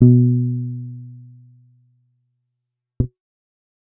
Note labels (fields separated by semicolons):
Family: bass; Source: synthesizer; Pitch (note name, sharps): B2; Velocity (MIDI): 25; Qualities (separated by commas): dark, fast decay